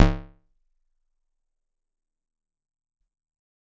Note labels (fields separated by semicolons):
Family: guitar; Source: electronic; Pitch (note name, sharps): C#1; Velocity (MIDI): 25; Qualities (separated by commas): fast decay, percussive